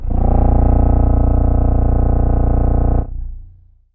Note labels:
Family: reed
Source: acoustic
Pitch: A#0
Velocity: 100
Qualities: long release, reverb

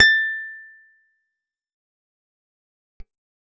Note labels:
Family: guitar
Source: acoustic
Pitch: A6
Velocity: 75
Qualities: fast decay, percussive

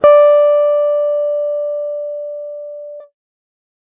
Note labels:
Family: guitar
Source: electronic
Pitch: D5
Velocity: 25

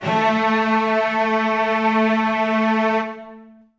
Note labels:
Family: string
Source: acoustic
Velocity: 127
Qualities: long release, reverb

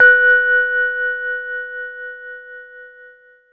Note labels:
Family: keyboard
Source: electronic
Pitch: B4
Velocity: 50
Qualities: reverb

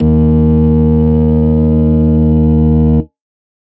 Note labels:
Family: organ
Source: electronic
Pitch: D#2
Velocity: 75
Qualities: distorted

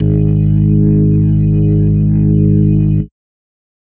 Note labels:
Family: organ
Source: electronic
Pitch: G#1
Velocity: 75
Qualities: dark, distorted

